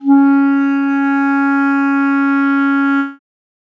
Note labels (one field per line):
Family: reed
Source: acoustic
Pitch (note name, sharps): C#4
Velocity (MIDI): 100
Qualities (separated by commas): dark